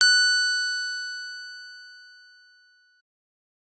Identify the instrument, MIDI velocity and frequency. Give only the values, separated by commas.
electronic keyboard, 100, 1480 Hz